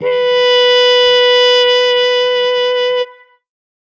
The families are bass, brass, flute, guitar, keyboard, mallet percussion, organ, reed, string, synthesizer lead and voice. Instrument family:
brass